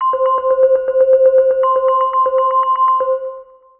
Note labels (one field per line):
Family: mallet percussion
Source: synthesizer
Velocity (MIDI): 127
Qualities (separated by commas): dark, long release, multiphonic, percussive, tempo-synced